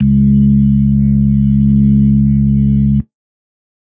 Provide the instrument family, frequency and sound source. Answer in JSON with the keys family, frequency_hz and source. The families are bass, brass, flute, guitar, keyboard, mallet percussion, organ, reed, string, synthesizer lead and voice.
{"family": "organ", "frequency_hz": 69.3, "source": "electronic"}